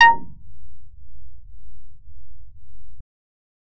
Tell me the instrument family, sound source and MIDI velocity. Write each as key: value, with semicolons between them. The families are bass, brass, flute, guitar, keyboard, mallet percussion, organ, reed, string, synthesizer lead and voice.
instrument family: bass; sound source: synthesizer; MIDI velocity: 100